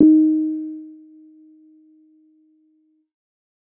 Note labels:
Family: keyboard; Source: electronic; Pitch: D#4; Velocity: 127; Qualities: dark

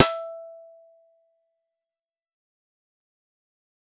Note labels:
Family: guitar; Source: synthesizer; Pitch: E5; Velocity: 127; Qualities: fast decay, percussive

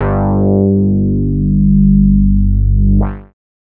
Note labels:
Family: bass; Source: synthesizer; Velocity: 50; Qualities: distorted, multiphonic

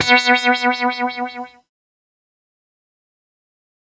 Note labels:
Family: keyboard; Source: synthesizer; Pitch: B3; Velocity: 100; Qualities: distorted, fast decay

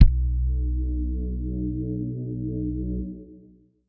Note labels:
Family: guitar; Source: electronic; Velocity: 50; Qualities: distorted

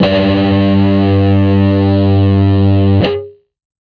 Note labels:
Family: guitar; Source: electronic; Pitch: G2; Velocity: 50; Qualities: distorted

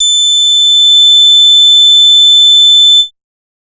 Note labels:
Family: bass; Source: synthesizer; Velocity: 50; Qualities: multiphonic

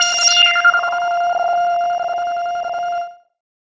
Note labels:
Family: bass; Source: synthesizer; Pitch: F5; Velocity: 50; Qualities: bright, distorted, non-linear envelope

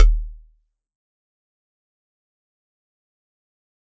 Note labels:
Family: mallet percussion; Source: acoustic; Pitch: D#1; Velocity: 127; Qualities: fast decay, percussive

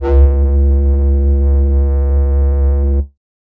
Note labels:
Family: flute; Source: synthesizer; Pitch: C#2; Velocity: 75; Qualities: distorted

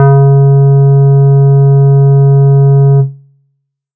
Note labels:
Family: bass; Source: synthesizer; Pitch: C#3; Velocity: 100

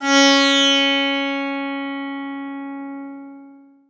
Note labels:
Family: guitar; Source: acoustic; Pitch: C#4; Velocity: 100; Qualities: bright, long release, reverb

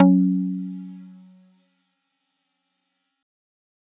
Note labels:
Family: mallet percussion; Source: acoustic; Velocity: 25; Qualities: multiphonic

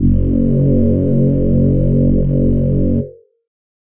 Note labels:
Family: voice; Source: synthesizer; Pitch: F#1; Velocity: 100; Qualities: multiphonic

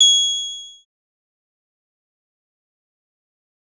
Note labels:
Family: synthesizer lead; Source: synthesizer; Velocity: 25; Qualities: bright, distorted, fast decay

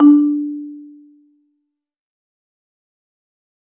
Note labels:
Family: mallet percussion; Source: acoustic; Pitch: D4; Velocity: 75; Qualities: dark, fast decay, reverb

